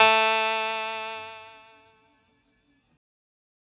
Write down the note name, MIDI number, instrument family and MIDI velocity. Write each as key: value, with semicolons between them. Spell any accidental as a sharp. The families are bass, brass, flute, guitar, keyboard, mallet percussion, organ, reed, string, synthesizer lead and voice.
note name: A3; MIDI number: 57; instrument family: keyboard; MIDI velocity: 100